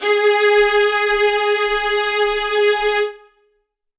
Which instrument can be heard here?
acoustic string instrument